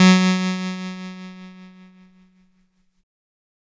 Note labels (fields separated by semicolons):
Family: keyboard; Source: electronic; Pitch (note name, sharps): F#3; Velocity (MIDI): 127; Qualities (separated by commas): bright, distorted